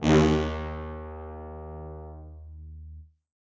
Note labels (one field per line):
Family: brass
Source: acoustic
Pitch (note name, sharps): D#2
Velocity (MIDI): 100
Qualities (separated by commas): bright, reverb